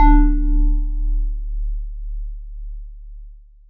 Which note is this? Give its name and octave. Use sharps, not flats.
D1